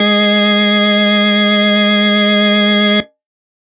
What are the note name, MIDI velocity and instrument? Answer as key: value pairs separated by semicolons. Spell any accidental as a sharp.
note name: G#3; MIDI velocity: 50; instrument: electronic organ